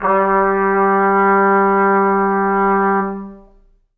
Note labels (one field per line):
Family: brass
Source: acoustic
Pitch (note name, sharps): G3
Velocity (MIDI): 50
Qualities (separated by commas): long release, reverb